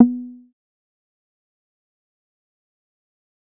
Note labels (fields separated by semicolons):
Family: bass; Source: synthesizer; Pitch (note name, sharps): B3; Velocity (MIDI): 75; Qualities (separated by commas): dark, fast decay, percussive